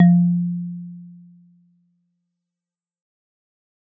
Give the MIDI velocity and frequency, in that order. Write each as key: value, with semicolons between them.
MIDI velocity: 75; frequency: 174.6 Hz